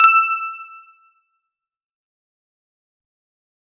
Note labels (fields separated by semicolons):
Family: guitar; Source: electronic; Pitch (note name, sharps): E6; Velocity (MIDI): 50; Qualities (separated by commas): fast decay